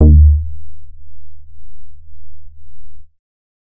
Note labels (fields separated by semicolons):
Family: bass; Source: synthesizer; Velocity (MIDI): 50; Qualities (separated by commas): dark, distorted